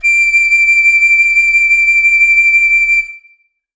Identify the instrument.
acoustic flute